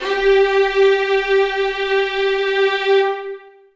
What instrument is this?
acoustic string instrument